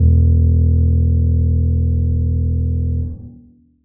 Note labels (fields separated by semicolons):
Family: keyboard; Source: acoustic; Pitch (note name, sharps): E1; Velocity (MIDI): 25; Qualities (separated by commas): dark, long release, reverb